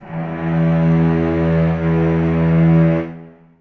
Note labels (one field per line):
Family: string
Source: acoustic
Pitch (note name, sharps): E2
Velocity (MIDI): 25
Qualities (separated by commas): reverb